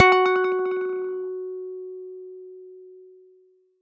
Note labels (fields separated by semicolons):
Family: guitar; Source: electronic; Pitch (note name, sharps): F#4; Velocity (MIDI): 100